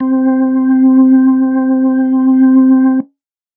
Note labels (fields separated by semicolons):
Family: organ; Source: electronic; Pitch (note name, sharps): C4; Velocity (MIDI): 100